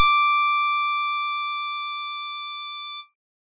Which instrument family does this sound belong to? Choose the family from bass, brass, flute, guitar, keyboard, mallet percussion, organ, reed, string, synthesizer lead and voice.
organ